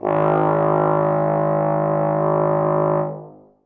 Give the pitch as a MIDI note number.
32